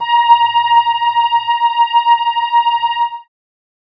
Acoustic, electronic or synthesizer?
synthesizer